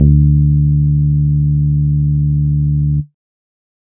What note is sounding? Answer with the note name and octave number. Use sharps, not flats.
D2